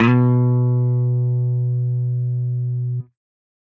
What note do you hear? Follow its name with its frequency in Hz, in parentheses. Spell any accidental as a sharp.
B2 (123.5 Hz)